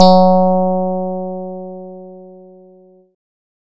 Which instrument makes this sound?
synthesizer bass